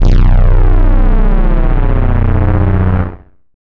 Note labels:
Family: bass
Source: synthesizer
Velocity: 100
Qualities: bright, distorted

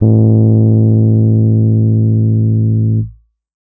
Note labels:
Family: keyboard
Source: electronic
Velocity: 100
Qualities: distorted

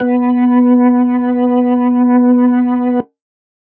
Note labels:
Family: organ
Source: electronic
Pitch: B3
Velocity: 50

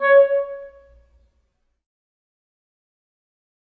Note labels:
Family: reed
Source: acoustic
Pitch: C#5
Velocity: 50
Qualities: fast decay, reverb

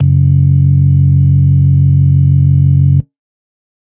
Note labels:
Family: organ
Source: electronic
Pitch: F#1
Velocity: 25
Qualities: dark

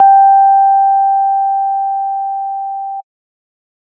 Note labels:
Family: organ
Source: electronic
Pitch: G5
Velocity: 127

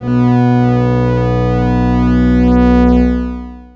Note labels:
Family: organ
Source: electronic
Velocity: 50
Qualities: distorted, long release

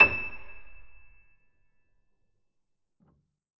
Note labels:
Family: keyboard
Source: acoustic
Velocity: 50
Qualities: reverb

